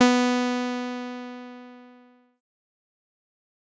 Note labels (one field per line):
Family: bass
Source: synthesizer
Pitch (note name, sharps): B3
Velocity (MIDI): 127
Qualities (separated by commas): bright, distorted, fast decay